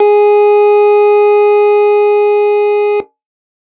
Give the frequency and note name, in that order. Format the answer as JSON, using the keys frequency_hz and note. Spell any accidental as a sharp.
{"frequency_hz": 415.3, "note": "G#4"}